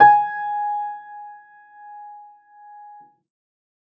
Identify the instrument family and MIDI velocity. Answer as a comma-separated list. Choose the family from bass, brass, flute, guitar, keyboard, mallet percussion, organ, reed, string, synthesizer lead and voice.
keyboard, 127